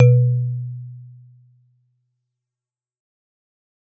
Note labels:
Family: mallet percussion; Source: acoustic; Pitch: B2; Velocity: 127; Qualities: dark, fast decay

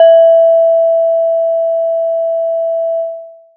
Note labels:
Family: mallet percussion; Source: acoustic; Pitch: E5; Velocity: 75; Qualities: long release

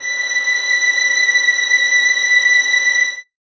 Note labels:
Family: string; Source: acoustic; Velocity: 75; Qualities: reverb

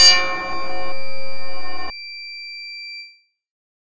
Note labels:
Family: bass; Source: synthesizer; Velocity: 100; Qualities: bright, distorted

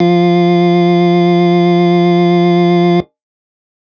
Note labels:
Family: organ; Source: electronic; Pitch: F3; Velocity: 25

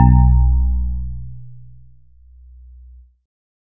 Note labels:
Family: keyboard; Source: electronic; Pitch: B1; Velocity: 127

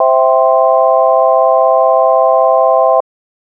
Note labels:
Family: organ; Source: electronic; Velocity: 75

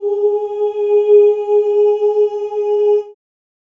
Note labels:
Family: voice; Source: acoustic; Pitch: G#4; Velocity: 100; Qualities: reverb

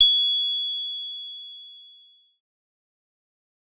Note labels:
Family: bass; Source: synthesizer; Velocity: 100; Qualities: bright, distorted, fast decay

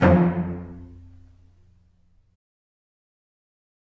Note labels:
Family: string; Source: acoustic; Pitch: F2; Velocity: 100; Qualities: fast decay, reverb

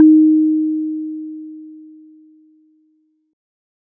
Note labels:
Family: mallet percussion; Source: acoustic; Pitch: D#4; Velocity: 25

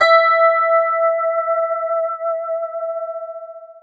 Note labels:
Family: guitar; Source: electronic; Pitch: E5; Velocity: 25; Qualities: long release, multiphonic, non-linear envelope

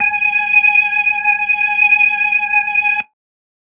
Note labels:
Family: organ; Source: electronic; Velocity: 100

